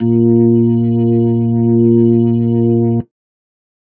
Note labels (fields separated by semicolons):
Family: organ; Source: electronic; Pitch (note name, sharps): A#2; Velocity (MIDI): 100; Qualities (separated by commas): dark